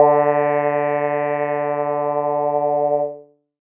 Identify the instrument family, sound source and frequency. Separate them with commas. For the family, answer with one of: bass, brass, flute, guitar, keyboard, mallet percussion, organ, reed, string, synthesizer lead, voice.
keyboard, electronic, 146.8 Hz